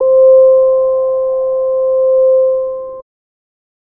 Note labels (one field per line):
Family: bass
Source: synthesizer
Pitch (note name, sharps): C5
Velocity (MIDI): 50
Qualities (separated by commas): distorted